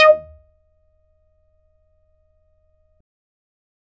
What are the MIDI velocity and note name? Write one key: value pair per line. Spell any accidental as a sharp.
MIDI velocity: 50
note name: D#5